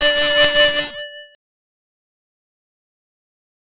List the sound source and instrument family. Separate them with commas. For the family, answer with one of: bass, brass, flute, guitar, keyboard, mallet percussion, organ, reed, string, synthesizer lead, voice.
synthesizer, bass